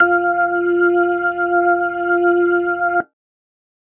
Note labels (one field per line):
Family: organ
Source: electronic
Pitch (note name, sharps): F4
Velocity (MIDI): 100